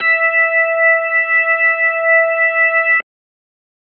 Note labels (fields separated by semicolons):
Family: organ; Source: electronic; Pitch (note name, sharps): E5; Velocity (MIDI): 127